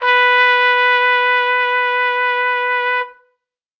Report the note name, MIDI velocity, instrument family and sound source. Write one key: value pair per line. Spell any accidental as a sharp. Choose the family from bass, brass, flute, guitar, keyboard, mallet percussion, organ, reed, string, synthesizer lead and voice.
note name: B4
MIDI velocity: 75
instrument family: brass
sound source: acoustic